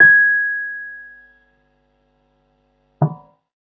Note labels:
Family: keyboard; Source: electronic; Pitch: G#6; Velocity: 25

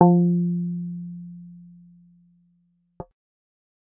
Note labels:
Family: bass; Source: synthesizer; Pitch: F3; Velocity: 75; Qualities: dark

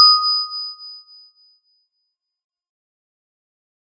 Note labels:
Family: mallet percussion; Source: acoustic; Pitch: D#6; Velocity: 75; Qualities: fast decay

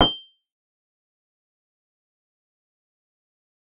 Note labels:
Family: keyboard; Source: synthesizer; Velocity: 50; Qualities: fast decay, percussive

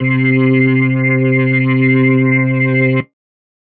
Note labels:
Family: keyboard; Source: electronic; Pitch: C3; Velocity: 25; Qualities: distorted

